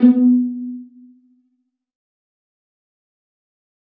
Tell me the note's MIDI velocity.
50